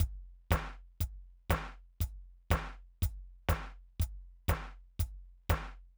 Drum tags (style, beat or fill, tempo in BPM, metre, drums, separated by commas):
rock, beat, 120 BPM, 4/4, closed hi-hat, open hi-hat, snare, kick